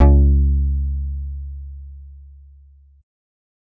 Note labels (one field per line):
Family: bass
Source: synthesizer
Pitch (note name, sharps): C#2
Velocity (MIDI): 127